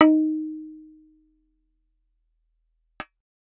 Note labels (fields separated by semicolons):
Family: bass; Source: synthesizer; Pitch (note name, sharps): D#4; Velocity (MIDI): 127